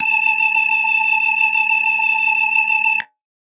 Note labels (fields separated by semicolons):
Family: organ; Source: electronic; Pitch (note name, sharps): A5; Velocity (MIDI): 75